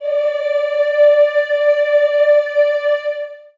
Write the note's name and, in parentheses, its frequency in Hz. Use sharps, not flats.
D5 (587.3 Hz)